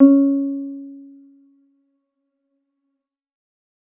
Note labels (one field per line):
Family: keyboard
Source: electronic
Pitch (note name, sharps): C#4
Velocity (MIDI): 75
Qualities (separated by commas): dark